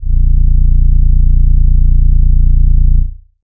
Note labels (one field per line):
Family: voice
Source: synthesizer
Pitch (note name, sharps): A#0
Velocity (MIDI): 25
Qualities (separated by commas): dark